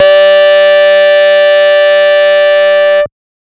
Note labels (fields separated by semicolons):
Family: bass; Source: synthesizer; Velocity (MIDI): 75; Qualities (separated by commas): bright, distorted, multiphonic